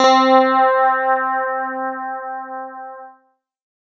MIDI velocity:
127